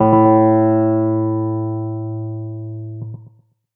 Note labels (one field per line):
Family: keyboard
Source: electronic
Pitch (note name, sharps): A2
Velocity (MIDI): 75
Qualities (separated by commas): dark, distorted, tempo-synced